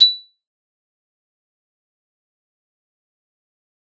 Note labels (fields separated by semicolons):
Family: mallet percussion; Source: acoustic; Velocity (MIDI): 75; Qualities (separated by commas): bright, fast decay, percussive